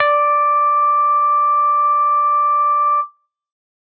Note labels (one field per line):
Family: bass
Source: synthesizer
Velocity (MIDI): 50